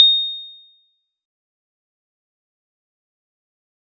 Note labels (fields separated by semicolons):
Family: mallet percussion; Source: acoustic; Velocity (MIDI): 25; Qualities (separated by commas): bright, fast decay, percussive